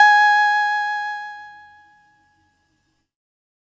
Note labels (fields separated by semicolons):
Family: keyboard; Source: electronic; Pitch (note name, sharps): G#5; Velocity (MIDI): 75; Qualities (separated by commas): distorted